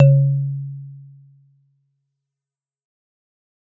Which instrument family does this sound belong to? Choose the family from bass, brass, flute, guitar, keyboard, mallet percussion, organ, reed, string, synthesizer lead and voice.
mallet percussion